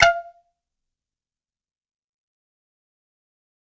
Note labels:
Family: guitar; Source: acoustic; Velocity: 127; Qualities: fast decay, percussive, reverb

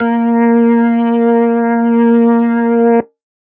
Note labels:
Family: organ; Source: electronic; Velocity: 25; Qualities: distorted

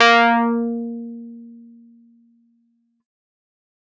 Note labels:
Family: keyboard; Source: electronic; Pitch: A#3; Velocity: 127; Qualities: distorted

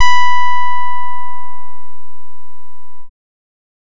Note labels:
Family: bass; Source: synthesizer; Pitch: B5; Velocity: 50; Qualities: distorted

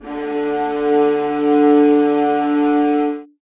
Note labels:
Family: string; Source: acoustic; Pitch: D3; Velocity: 25; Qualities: reverb

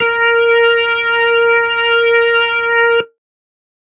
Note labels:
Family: organ; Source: electronic; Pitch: A#4; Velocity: 50

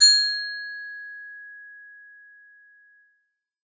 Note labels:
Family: bass; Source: synthesizer; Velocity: 25; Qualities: distorted

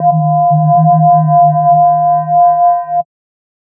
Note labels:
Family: mallet percussion; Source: synthesizer; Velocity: 25; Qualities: multiphonic, non-linear envelope

